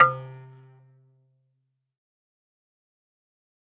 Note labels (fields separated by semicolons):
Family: mallet percussion; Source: acoustic; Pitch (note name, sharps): C3; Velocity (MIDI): 75; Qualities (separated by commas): fast decay, percussive, reverb